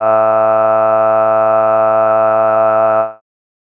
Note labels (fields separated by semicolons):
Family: voice; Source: synthesizer; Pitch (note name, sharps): A2; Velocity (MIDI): 75; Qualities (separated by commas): bright